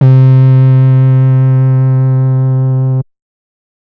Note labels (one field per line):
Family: bass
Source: synthesizer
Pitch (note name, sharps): C3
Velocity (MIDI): 50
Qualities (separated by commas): distorted